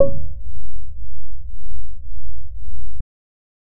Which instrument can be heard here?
synthesizer bass